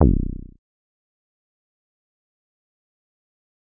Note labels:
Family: bass; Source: synthesizer; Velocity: 25; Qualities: fast decay, percussive

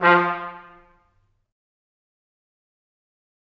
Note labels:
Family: brass; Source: acoustic; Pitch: F3; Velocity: 100; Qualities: fast decay, percussive, reverb

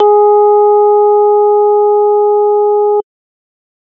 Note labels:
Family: organ; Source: electronic; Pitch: G#4; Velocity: 75

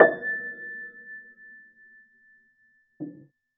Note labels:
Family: keyboard; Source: acoustic; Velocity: 25; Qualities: reverb

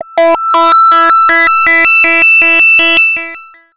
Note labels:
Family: bass; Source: synthesizer; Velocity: 25; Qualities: bright, distorted, long release, multiphonic, tempo-synced

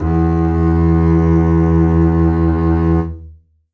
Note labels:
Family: string; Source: acoustic; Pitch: E2; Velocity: 100; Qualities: reverb

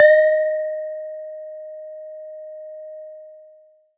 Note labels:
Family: mallet percussion; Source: acoustic; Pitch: D#5; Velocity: 75; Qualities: long release

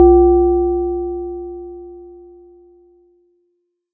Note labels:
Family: mallet percussion; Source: acoustic; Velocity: 25

